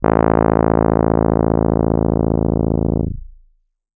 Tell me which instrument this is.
electronic keyboard